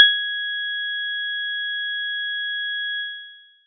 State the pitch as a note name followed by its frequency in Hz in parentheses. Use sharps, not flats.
G#6 (1661 Hz)